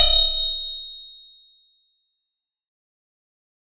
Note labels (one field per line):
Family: guitar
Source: acoustic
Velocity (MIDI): 127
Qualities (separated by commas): bright, distorted, fast decay